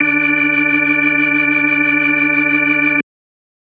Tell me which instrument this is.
electronic organ